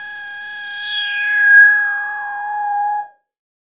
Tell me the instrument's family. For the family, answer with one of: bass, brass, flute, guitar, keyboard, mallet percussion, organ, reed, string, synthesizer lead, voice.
bass